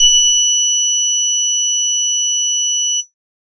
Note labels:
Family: bass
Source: synthesizer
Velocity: 75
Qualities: bright, distorted

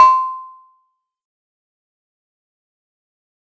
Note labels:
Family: mallet percussion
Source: acoustic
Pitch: C6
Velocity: 127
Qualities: fast decay, percussive

